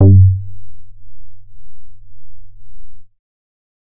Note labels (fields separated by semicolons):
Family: bass; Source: synthesizer; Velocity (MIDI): 50; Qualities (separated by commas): dark, distorted